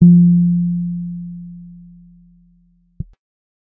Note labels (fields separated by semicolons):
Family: bass; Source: synthesizer; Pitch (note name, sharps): F3; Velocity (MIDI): 25; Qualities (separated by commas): dark